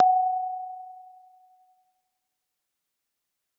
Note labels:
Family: mallet percussion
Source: acoustic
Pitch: F#5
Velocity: 100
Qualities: fast decay

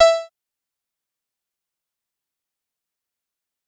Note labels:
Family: bass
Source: synthesizer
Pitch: E5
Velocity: 127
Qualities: bright, distorted, fast decay, percussive

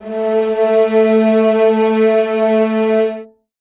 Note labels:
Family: string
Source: acoustic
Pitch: A3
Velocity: 50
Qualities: reverb

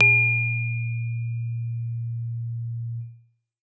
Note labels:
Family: keyboard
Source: acoustic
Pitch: A#2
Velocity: 100

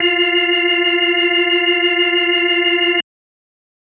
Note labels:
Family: organ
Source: electronic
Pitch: F4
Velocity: 75

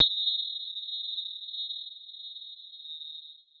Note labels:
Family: mallet percussion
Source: synthesizer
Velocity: 100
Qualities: multiphonic

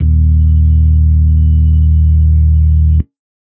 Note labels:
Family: organ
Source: electronic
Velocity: 100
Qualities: dark

